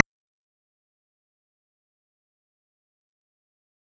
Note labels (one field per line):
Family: bass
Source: synthesizer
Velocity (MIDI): 50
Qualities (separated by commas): fast decay, percussive